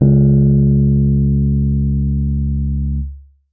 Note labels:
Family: keyboard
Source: electronic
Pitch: C#2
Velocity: 75

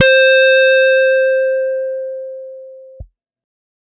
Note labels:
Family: guitar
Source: electronic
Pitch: C5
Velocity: 75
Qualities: bright, distorted

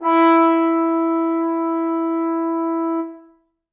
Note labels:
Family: brass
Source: acoustic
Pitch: E4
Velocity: 25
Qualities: bright, reverb

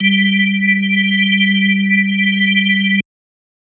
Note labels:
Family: organ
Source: electronic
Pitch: G3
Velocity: 100

